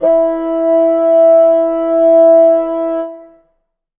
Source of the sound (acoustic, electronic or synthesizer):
acoustic